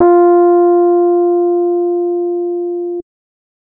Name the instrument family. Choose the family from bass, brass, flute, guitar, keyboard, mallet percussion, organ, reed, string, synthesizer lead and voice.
keyboard